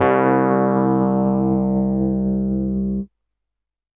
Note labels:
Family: keyboard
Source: electronic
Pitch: C2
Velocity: 127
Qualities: distorted

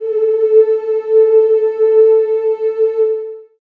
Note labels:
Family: voice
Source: acoustic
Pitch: A4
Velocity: 100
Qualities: long release, reverb

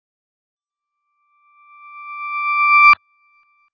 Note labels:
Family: guitar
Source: electronic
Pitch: D6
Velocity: 25

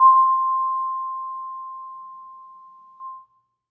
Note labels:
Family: mallet percussion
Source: acoustic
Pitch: C6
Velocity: 25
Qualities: reverb

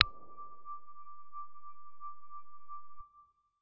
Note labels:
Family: guitar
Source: electronic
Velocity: 25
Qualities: dark, distorted

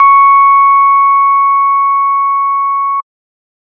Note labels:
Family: organ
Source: electronic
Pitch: C#6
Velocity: 75

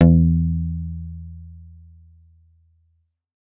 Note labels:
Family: guitar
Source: electronic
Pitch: E2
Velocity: 100

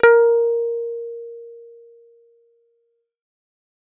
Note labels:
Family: bass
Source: synthesizer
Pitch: A#4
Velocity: 50

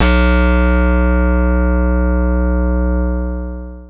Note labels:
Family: keyboard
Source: electronic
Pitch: B1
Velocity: 25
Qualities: bright, long release

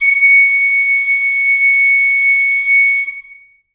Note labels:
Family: flute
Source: acoustic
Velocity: 100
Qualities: long release, reverb

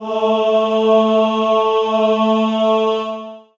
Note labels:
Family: voice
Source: acoustic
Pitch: A3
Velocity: 75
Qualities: reverb

